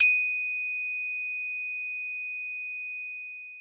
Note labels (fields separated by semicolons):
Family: mallet percussion; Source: acoustic; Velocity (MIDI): 25; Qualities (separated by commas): bright, long release